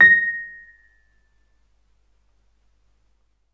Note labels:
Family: keyboard; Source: electronic; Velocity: 75; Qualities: percussive

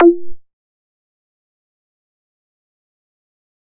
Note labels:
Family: bass; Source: synthesizer; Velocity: 50; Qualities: fast decay, percussive

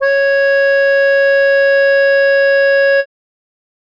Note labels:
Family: reed; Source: acoustic; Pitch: C#5; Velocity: 75

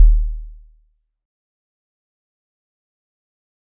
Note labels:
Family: mallet percussion; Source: acoustic; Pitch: D#1; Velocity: 25; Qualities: fast decay, percussive

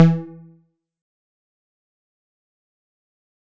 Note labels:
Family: bass; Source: synthesizer; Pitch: E3; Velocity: 127; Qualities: fast decay, percussive

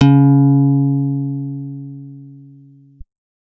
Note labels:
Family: guitar; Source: acoustic; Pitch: C#3; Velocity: 127

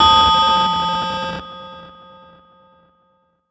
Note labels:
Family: keyboard; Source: electronic; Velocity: 25; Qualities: bright, distorted

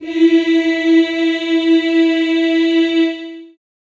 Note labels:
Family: voice; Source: acoustic; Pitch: E4; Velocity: 127; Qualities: long release, reverb

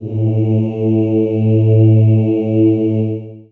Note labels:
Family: voice; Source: acoustic; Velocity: 127; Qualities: long release, reverb

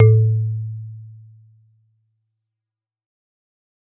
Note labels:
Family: mallet percussion; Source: acoustic; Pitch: A2; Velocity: 127; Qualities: dark, fast decay

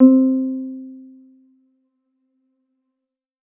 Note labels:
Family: keyboard; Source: electronic; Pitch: C4; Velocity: 75; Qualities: dark

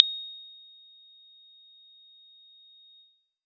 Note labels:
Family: guitar; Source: synthesizer; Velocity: 25; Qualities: percussive

